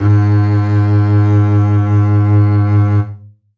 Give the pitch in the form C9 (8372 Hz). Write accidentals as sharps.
G#2 (103.8 Hz)